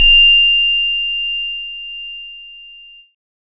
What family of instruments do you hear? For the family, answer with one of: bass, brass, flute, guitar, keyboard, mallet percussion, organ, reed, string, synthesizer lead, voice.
keyboard